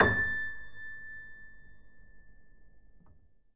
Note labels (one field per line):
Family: keyboard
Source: acoustic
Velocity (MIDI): 50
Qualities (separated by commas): reverb